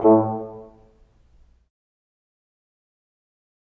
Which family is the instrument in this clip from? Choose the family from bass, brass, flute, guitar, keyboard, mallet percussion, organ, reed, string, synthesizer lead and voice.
brass